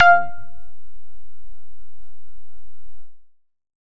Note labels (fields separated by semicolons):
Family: bass; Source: synthesizer; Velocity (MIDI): 25; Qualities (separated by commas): distorted